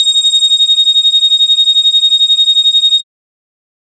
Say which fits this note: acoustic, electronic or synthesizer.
synthesizer